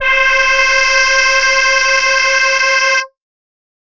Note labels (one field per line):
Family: voice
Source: synthesizer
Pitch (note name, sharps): C5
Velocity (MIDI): 127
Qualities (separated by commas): bright, multiphonic